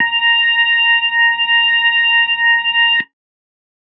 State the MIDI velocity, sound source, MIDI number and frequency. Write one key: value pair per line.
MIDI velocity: 127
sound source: electronic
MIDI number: 82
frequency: 932.3 Hz